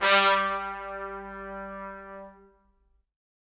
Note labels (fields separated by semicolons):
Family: brass; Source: acoustic; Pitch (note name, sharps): G3; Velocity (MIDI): 75; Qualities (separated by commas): reverb